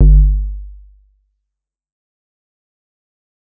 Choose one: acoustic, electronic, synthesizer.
synthesizer